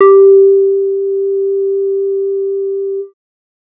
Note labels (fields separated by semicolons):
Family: bass; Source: synthesizer; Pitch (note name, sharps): G4; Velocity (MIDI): 50